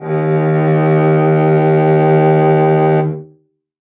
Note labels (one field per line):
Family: string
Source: acoustic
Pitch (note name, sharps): D#2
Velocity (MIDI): 127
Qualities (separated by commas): reverb